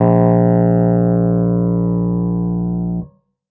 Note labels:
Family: keyboard; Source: electronic; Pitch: A#1; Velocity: 100; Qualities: distorted

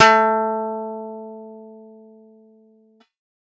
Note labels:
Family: guitar; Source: synthesizer; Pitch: A3; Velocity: 50

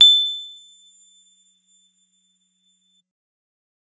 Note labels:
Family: guitar; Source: electronic; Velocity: 75; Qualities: bright, percussive

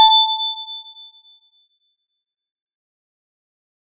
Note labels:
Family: mallet percussion; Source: acoustic; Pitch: A5; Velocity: 75; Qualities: fast decay

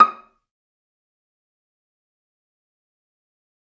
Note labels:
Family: string; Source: acoustic; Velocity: 50; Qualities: fast decay, percussive, reverb

